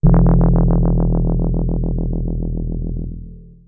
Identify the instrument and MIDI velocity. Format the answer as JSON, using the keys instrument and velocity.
{"instrument": "electronic keyboard", "velocity": 75}